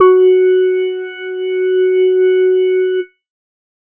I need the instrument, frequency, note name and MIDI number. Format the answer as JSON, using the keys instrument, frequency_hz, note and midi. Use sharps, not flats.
{"instrument": "electronic organ", "frequency_hz": 370, "note": "F#4", "midi": 66}